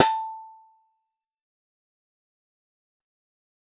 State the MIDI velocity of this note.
50